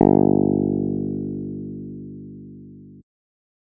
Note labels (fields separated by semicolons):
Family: guitar; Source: electronic; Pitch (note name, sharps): G1; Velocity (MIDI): 25